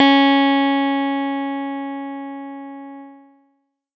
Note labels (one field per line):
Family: keyboard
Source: electronic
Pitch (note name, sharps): C#4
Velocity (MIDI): 100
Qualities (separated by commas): distorted